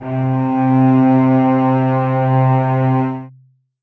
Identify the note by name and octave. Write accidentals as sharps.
C3